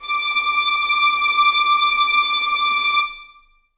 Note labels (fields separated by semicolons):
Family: string; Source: acoustic; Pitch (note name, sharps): D6; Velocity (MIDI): 75; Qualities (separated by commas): bright, non-linear envelope, reverb